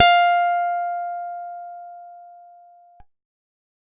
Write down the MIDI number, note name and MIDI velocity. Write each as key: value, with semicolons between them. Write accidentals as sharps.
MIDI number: 77; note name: F5; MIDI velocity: 75